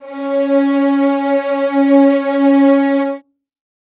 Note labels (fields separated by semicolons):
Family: string; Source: acoustic; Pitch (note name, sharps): C#4; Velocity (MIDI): 50; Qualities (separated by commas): reverb